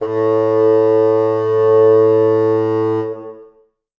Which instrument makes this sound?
acoustic reed instrument